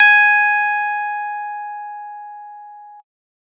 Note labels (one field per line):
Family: keyboard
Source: electronic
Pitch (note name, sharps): G#5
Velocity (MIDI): 127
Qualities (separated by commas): bright, distorted